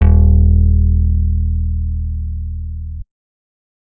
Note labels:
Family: guitar; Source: acoustic; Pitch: D#1; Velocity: 50

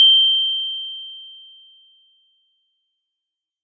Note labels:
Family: mallet percussion; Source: acoustic; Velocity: 127; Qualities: bright

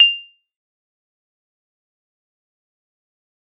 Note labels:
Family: mallet percussion; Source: acoustic; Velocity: 75; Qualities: bright, fast decay, percussive

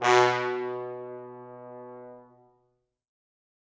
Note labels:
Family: brass; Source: acoustic; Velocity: 127; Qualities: bright, reverb

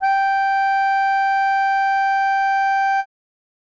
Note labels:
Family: reed; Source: acoustic; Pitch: G5; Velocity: 75

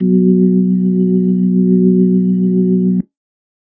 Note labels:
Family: organ; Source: electronic; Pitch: B1; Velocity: 75

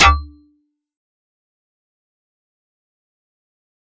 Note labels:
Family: mallet percussion; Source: acoustic; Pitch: D2; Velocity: 127; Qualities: fast decay, percussive

